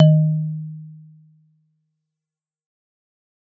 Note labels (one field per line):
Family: mallet percussion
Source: acoustic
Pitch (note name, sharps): D#3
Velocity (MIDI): 127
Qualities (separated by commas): dark, fast decay